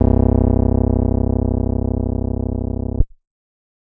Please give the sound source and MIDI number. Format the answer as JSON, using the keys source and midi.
{"source": "electronic", "midi": 24}